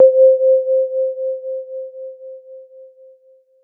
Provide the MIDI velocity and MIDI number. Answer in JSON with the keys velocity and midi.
{"velocity": 127, "midi": 72}